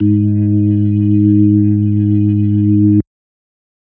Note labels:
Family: organ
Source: electronic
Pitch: G#2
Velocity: 25

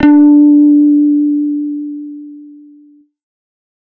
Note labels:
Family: bass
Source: synthesizer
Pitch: D4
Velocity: 50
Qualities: distorted

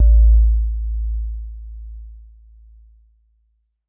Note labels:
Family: keyboard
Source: electronic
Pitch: A1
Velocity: 50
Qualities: dark

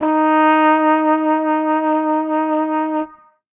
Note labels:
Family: brass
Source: acoustic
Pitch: D#4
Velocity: 25

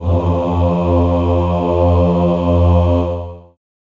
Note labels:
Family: voice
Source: acoustic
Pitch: F2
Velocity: 50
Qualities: long release, reverb

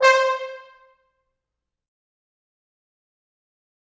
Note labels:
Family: brass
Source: acoustic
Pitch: C5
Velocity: 127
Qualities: bright, fast decay, reverb

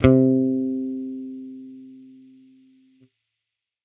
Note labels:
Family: bass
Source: electronic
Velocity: 50

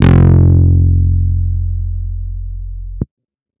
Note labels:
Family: guitar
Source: electronic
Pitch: F1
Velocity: 75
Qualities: bright, distorted

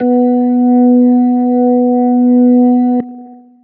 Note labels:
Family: organ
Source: electronic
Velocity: 100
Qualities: long release

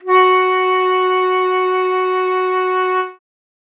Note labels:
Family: flute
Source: acoustic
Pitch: F#4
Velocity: 127

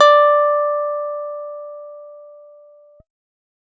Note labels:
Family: guitar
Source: electronic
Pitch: D5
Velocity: 25

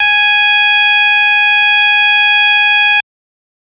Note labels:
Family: organ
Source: electronic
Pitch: G#5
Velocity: 100

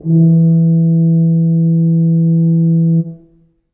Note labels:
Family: brass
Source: acoustic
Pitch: E3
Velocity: 25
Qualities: dark, reverb

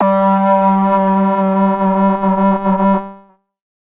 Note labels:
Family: synthesizer lead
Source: synthesizer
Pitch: G3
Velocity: 127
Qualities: distorted, multiphonic, non-linear envelope

